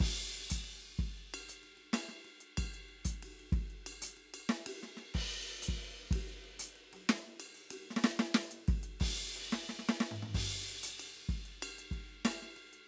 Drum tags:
rock
beat
93 BPM
4/4
crash, ride, ride bell, closed hi-hat, open hi-hat, hi-hat pedal, snare, cross-stick, high tom, floor tom, kick

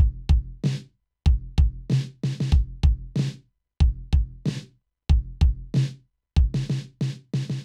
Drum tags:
rock
beat
94 BPM
4/4
snare, kick

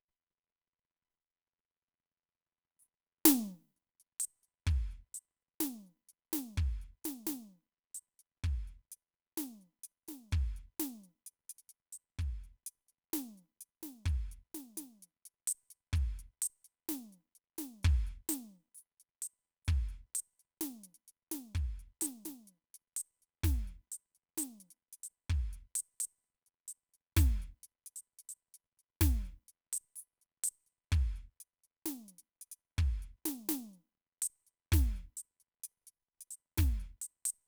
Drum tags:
slow reggae
beat
64 BPM
4/4
closed hi-hat, hi-hat pedal, snare, kick

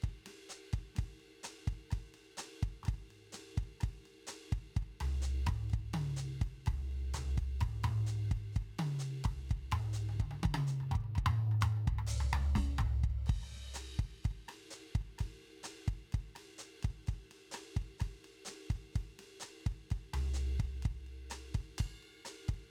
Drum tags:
bossa nova
beat
127 BPM
4/4
crash, ride, ride bell, hi-hat pedal, snare, cross-stick, high tom, mid tom, floor tom, kick

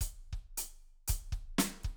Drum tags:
rock
beat
120 BPM
4/4
closed hi-hat, snare, kick

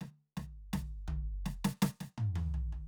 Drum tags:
soft pop
fill
83 BPM
4/4
open hi-hat, snare, high tom, mid tom, floor tom

